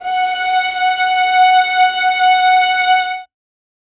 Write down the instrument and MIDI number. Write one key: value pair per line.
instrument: acoustic string instrument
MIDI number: 78